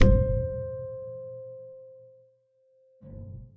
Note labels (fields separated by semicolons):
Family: keyboard; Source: acoustic; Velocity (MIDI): 25; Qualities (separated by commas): dark, reverb